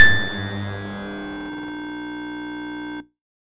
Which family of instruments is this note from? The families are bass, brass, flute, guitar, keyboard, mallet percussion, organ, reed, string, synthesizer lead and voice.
bass